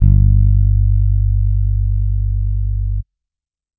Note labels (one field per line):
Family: bass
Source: electronic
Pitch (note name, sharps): G1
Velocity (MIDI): 50